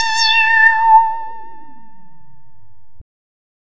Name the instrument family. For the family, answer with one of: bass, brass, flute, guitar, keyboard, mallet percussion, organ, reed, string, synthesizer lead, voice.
bass